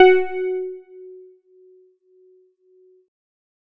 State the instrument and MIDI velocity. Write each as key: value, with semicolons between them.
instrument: electronic keyboard; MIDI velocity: 100